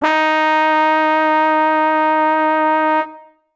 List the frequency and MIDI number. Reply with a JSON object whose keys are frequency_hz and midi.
{"frequency_hz": 311.1, "midi": 63}